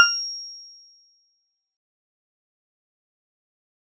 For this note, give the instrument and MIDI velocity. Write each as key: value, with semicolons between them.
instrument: acoustic mallet percussion instrument; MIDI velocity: 100